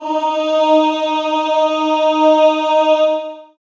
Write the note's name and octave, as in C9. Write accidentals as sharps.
D#4